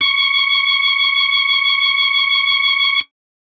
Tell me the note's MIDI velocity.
100